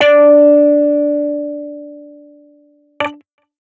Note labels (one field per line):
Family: guitar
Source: electronic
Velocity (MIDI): 75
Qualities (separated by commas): distorted